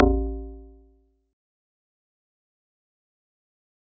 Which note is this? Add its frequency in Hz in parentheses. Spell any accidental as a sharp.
A1 (55 Hz)